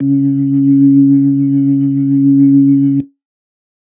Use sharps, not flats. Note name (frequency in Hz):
C#3 (138.6 Hz)